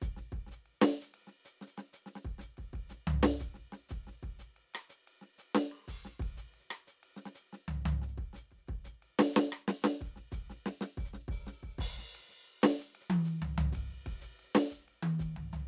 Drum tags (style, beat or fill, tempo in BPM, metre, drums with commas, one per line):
Afro-Cuban bembé
beat
122 BPM
4/4
crash, ride, open hi-hat, hi-hat pedal, snare, cross-stick, high tom, floor tom, kick